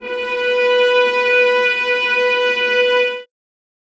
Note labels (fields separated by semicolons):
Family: string; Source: acoustic; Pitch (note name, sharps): B4; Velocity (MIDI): 25; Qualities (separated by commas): reverb